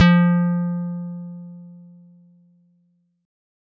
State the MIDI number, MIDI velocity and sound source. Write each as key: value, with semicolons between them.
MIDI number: 53; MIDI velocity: 25; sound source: electronic